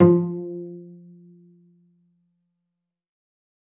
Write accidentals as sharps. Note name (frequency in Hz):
F3 (174.6 Hz)